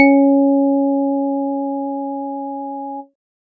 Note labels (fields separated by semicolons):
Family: organ; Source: electronic; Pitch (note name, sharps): C#4; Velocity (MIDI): 127; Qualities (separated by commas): dark